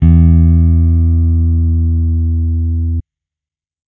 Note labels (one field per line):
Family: bass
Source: electronic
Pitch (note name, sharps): E2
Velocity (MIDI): 50